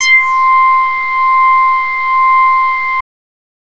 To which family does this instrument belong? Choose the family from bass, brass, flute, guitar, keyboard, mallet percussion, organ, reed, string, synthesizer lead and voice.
bass